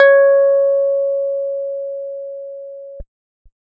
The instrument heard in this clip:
electronic keyboard